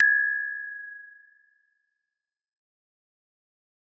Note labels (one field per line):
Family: mallet percussion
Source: acoustic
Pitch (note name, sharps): G#6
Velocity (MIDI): 75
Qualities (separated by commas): fast decay